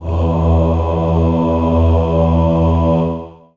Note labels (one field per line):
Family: voice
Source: acoustic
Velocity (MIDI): 25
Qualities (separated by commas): reverb